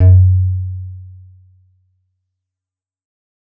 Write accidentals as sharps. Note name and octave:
F#2